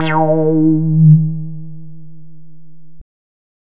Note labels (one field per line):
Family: bass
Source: synthesizer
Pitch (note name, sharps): D#3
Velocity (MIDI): 75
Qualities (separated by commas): distorted